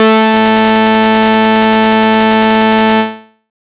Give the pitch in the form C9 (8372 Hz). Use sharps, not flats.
A3 (220 Hz)